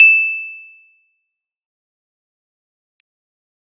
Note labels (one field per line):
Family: keyboard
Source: electronic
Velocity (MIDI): 25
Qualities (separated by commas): bright, fast decay, percussive